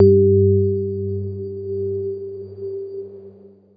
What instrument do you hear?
electronic keyboard